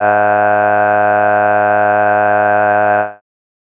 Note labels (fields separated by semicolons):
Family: voice; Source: synthesizer; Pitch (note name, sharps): G#2; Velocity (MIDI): 100; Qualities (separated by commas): bright